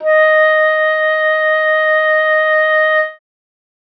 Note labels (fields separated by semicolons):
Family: reed; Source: acoustic; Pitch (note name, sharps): D#5; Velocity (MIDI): 75